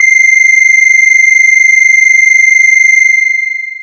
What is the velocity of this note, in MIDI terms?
100